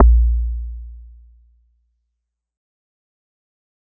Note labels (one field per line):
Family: mallet percussion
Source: acoustic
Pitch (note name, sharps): A#1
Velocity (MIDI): 75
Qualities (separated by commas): fast decay